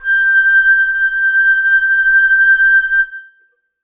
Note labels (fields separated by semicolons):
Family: flute; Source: acoustic; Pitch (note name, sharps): G6; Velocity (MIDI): 25; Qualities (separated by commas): reverb